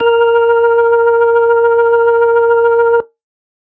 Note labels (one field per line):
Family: organ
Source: electronic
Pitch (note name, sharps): A#4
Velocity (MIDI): 25